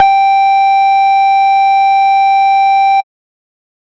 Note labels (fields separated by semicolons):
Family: bass; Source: synthesizer; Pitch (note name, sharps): G5; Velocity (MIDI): 127; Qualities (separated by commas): distorted, tempo-synced